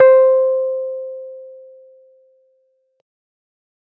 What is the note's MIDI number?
72